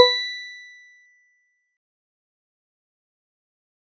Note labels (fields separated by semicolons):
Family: mallet percussion; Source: acoustic; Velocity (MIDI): 50; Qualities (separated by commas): fast decay, percussive